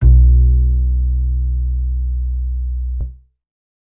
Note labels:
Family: bass; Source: acoustic; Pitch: B1; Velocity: 75; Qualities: dark

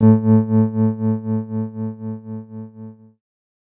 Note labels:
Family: keyboard; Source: electronic; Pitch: A2; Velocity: 25; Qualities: dark

